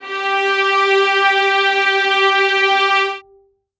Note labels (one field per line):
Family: string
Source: acoustic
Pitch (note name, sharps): G4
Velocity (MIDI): 100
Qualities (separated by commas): reverb